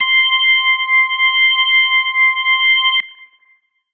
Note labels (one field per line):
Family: organ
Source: electronic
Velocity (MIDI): 127